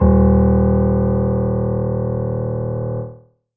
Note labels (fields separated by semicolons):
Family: keyboard; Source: acoustic; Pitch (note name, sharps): D#1; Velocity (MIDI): 50; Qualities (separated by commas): reverb